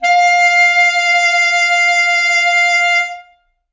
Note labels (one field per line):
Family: reed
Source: acoustic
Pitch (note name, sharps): F5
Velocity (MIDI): 127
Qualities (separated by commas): reverb